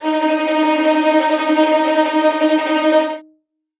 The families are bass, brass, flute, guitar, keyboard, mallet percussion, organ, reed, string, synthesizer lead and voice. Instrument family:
string